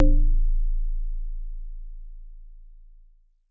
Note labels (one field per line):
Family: mallet percussion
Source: acoustic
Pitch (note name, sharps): A0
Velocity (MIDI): 100